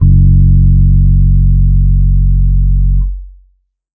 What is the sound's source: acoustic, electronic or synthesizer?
electronic